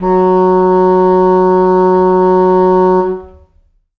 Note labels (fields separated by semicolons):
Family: reed; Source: acoustic; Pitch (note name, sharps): F#3; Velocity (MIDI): 25; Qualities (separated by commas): long release, reverb